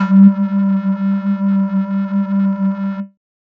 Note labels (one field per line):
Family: flute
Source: synthesizer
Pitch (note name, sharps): G3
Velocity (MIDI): 75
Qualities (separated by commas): distorted